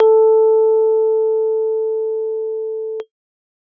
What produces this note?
electronic keyboard